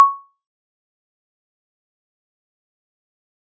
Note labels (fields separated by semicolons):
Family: mallet percussion; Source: acoustic; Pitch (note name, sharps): C#6; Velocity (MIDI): 127; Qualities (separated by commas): fast decay, percussive